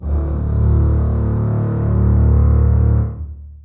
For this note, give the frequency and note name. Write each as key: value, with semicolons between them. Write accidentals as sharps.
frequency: 36.71 Hz; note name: D1